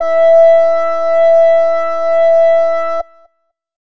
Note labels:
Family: flute; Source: acoustic; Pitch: E5; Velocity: 100

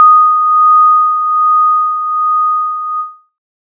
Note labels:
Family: synthesizer lead; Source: synthesizer; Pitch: D#6; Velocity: 25

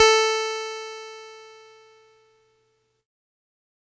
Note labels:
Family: keyboard; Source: electronic; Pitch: A4; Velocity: 50; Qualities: bright, distorted

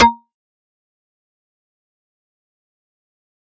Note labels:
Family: mallet percussion; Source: electronic; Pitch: A#3; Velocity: 127; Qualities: fast decay, percussive

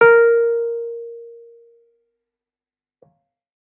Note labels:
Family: keyboard; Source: electronic; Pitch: A#4; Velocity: 75; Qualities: fast decay

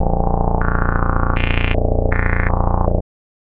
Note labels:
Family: bass; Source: synthesizer; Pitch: A#-1; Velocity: 127; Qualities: tempo-synced

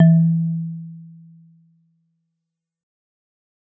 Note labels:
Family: mallet percussion; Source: acoustic; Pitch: E3; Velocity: 25; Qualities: dark, fast decay, reverb

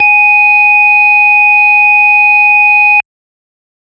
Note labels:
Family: organ; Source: electronic; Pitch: G#5; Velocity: 127

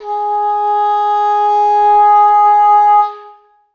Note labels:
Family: reed; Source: acoustic; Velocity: 50; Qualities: reverb

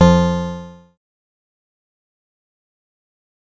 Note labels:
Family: bass; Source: synthesizer; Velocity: 75; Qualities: bright, distorted, fast decay

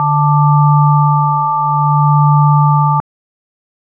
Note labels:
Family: organ; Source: electronic; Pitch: D3; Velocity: 127

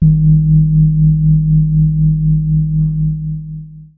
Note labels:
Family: keyboard; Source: electronic; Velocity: 25; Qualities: dark, long release, reverb

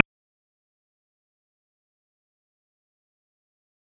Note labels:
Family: bass; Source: synthesizer; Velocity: 100; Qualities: fast decay, percussive

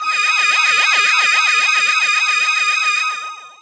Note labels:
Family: voice; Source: synthesizer; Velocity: 100; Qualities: bright, distorted, long release

